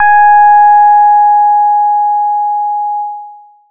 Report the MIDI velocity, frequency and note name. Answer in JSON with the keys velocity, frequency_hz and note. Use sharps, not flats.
{"velocity": 50, "frequency_hz": 830.6, "note": "G#5"}